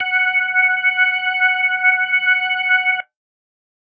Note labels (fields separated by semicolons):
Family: organ; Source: electronic; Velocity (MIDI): 100